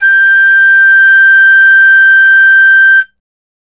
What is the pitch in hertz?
1568 Hz